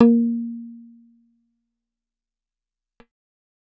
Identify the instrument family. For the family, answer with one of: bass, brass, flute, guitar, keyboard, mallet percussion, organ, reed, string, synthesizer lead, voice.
guitar